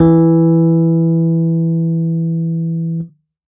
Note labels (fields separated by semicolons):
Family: keyboard; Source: electronic; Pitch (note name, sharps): E3; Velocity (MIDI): 75; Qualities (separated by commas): dark